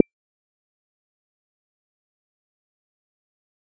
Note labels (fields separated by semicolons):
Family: bass; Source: synthesizer; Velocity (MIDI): 25; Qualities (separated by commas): fast decay, percussive